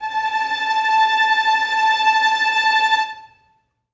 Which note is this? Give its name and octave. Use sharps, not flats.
A5